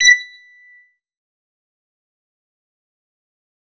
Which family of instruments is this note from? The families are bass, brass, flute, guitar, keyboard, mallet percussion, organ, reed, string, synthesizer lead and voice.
bass